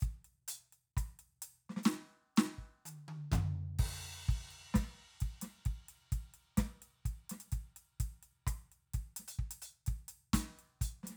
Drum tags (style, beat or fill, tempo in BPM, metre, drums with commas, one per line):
slow reggae
beat
64 BPM
4/4
crash, closed hi-hat, hi-hat pedal, snare, cross-stick, high tom, floor tom, kick